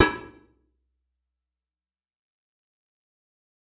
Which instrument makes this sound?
electronic guitar